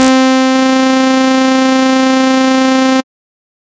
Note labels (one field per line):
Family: bass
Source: synthesizer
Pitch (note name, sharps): C4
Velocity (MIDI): 127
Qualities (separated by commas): bright, distorted